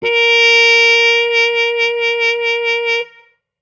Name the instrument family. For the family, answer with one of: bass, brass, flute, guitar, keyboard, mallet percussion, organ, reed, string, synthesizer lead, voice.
brass